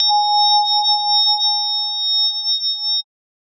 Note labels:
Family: mallet percussion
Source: synthesizer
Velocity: 100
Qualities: bright, multiphonic, non-linear envelope

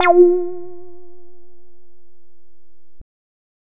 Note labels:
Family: bass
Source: synthesizer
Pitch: F4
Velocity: 50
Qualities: distorted

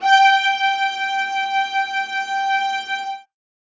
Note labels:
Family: string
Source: acoustic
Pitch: G5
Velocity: 127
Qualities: reverb

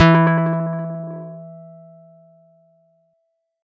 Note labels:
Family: guitar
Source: electronic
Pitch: E3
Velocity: 100

